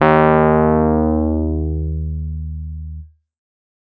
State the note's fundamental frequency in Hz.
77.78 Hz